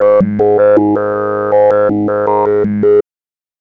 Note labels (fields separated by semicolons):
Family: bass; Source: synthesizer; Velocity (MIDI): 75; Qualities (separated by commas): tempo-synced